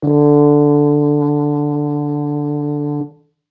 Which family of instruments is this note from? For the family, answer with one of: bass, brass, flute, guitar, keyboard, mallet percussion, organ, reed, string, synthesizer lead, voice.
brass